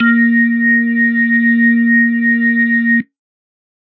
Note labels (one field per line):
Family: organ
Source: electronic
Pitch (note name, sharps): A#3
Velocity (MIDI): 50